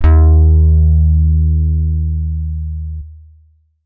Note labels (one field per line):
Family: guitar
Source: electronic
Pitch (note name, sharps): D#2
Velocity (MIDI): 75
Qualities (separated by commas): distorted